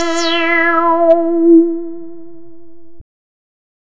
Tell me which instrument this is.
synthesizer bass